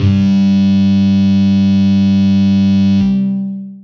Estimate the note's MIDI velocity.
50